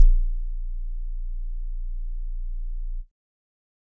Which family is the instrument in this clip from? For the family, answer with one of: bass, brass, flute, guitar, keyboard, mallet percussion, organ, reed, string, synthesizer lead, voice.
keyboard